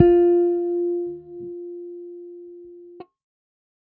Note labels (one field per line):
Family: bass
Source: electronic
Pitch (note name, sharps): F4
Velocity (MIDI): 50